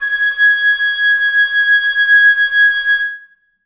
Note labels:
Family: reed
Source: acoustic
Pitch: G#6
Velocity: 25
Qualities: reverb

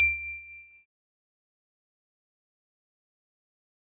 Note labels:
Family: keyboard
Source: electronic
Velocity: 100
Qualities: fast decay, percussive, reverb

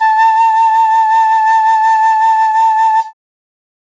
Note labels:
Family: flute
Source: acoustic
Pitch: A5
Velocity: 100

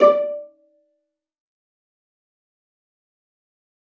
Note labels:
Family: string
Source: acoustic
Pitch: D5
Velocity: 75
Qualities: fast decay, percussive, reverb

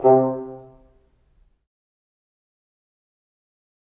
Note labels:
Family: brass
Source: acoustic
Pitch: C3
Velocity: 25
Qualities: dark, fast decay, percussive, reverb

